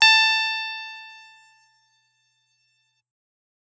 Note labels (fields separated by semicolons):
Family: guitar; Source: electronic; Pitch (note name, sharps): A5; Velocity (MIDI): 100; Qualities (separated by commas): bright